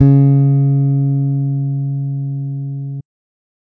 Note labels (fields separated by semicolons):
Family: bass; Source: electronic; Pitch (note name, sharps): C#3; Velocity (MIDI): 50